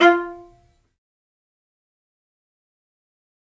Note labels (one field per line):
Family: string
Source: acoustic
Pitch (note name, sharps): F4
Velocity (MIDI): 75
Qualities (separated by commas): fast decay, percussive, reverb